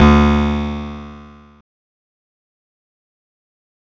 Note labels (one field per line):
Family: guitar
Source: electronic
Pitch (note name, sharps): D2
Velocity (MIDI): 25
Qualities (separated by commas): bright, distorted, fast decay